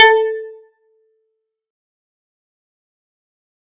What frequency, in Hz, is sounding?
440 Hz